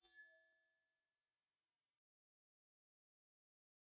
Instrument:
electronic mallet percussion instrument